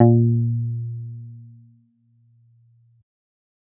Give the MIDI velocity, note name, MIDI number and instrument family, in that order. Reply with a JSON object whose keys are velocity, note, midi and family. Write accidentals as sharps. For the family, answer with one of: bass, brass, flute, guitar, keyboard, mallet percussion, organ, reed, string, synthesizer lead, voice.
{"velocity": 50, "note": "A#2", "midi": 46, "family": "bass"}